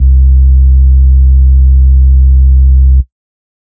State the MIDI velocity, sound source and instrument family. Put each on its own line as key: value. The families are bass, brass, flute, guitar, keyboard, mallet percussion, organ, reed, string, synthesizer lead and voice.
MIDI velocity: 50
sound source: electronic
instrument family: organ